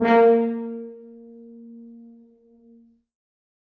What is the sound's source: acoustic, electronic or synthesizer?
acoustic